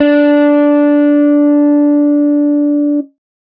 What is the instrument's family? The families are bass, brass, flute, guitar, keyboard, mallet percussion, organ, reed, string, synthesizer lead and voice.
guitar